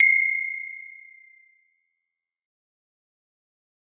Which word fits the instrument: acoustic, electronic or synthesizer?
acoustic